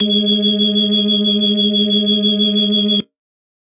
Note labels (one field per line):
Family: organ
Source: electronic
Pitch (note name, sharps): G#3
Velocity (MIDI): 50